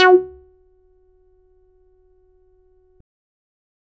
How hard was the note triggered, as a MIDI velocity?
50